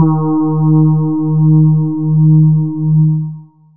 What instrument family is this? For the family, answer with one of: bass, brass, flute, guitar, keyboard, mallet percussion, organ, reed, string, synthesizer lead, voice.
voice